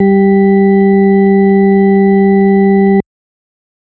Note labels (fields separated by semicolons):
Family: organ; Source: electronic; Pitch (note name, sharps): G3; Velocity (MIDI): 75